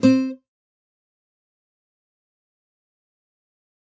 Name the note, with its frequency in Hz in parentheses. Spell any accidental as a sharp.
C4 (261.6 Hz)